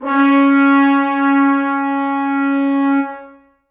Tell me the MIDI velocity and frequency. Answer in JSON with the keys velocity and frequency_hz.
{"velocity": 100, "frequency_hz": 277.2}